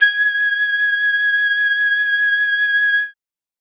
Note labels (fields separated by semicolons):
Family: flute; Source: acoustic; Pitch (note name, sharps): G#6; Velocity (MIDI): 127